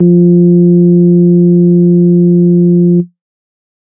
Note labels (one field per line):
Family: organ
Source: electronic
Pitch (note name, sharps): F3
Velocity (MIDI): 50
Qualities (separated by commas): dark